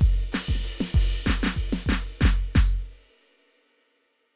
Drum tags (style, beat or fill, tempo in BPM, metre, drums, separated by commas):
Afrobeat, beat, 94 BPM, 4/4, crash, ride, open hi-hat, hi-hat pedal, snare, kick